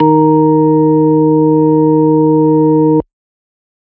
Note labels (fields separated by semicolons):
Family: organ; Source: electronic; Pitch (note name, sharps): D#3; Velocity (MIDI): 100